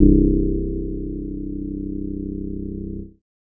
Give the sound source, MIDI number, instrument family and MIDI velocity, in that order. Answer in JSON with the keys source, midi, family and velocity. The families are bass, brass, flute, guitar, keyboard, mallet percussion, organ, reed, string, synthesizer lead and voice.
{"source": "synthesizer", "midi": 24, "family": "bass", "velocity": 75}